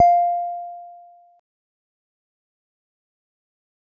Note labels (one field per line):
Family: guitar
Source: synthesizer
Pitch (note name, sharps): F5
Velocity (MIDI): 25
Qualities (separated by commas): dark, fast decay